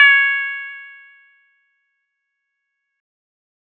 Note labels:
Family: guitar; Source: synthesizer; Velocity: 25

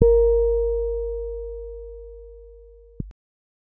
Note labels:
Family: keyboard; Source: electronic; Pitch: A#4; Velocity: 25; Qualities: dark

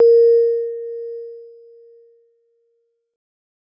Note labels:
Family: keyboard; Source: electronic; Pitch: A#4; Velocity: 25

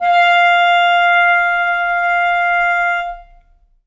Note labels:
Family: reed; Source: acoustic; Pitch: F5; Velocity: 25; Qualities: reverb

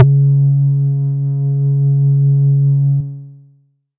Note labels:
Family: bass; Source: synthesizer; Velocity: 50; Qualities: long release, multiphonic

